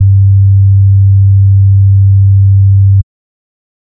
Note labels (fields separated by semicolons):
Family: bass; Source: synthesizer; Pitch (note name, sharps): G2; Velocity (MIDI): 100; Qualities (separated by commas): dark